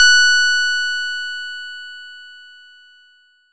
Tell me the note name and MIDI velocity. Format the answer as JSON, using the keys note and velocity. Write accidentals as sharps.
{"note": "F#6", "velocity": 75}